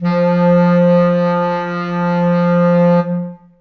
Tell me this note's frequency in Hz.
174.6 Hz